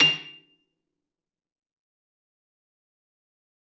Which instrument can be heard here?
acoustic string instrument